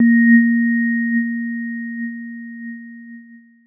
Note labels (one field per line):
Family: keyboard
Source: electronic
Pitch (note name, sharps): A#3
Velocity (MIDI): 127